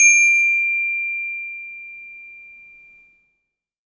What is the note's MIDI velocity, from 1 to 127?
50